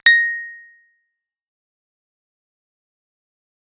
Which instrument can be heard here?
synthesizer bass